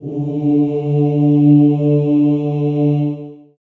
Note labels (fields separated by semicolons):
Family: voice; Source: acoustic; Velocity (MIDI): 100; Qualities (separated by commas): dark, long release, reverb